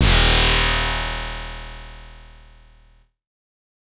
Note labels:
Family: bass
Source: synthesizer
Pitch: D#1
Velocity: 100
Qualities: bright, distorted

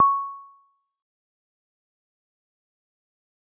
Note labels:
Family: mallet percussion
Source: acoustic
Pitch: C#6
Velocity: 50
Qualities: fast decay, percussive

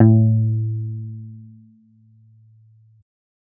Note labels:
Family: bass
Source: synthesizer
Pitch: A2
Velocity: 50

